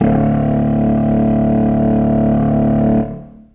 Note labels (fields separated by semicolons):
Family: reed; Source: acoustic; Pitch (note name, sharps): D1; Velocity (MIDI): 25; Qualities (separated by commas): long release, reverb